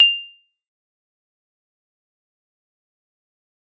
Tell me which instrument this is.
acoustic mallet percussion instrument